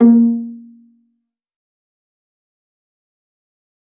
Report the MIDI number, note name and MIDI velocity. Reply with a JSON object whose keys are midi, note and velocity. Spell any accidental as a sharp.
{"midi": 58, "note": "A#3", "velocity": 127}